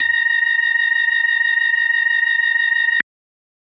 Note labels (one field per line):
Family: organ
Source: electronic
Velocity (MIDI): 25